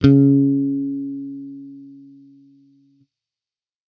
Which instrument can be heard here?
electronic bass